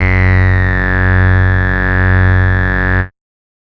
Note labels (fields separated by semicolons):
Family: bass; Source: synthesizer; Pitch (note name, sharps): F#1; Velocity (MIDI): 25; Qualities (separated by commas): bright, distorted, multiphonic